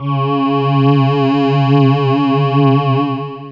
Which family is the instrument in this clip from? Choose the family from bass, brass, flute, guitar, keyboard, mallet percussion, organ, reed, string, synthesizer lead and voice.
voice